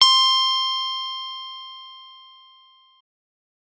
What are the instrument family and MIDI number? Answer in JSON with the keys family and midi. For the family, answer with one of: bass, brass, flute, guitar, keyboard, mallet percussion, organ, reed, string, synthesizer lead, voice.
{"family": "keyboard", "midi": 84}